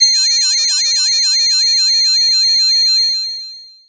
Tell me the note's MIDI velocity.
100